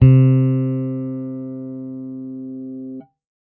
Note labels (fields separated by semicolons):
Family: bass; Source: electronic; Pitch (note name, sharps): C3; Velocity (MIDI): 50; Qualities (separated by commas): dark